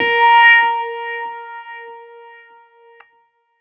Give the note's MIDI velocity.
127